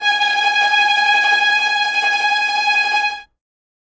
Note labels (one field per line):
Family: string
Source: acoustic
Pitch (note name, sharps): G#5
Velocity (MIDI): 100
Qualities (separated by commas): bright, non-linear envelope, reverb